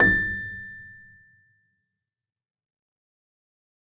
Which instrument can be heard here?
acoustic keyboard